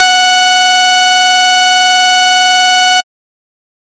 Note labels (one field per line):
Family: bass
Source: synthesizer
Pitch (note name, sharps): F#5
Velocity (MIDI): 127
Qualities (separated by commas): bright, distorted